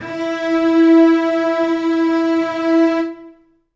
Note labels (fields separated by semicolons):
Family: string; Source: acoustic; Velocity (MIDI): 100; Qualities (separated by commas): reverb